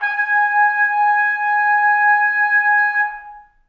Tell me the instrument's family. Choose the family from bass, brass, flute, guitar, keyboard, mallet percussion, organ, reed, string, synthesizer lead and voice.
brass